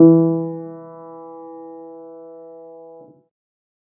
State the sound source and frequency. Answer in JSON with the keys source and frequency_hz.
{"source": "acoustic", "frequency_hz": 164.8}